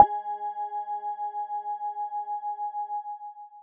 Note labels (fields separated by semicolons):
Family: mallet percussion; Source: electronic; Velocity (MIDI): 75; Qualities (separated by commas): long release